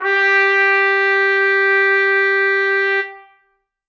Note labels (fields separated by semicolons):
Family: brass; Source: acoustic; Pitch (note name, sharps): G4; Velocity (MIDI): 100; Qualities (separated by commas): bright, reverb